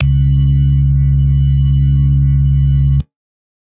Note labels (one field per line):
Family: organ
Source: electronic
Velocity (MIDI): 127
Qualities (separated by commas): dark